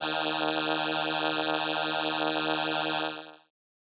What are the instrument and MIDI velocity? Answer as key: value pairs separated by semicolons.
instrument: synthesizer keyboard; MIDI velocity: 75